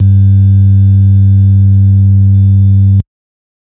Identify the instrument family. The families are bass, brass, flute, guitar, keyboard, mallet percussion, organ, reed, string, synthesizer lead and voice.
organ